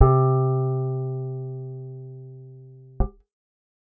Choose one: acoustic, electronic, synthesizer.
acoustic